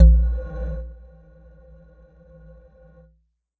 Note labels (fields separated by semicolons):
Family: mallet percussion; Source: electronic; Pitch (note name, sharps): A#1; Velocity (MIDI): 100; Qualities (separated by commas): dark, non-linear envelope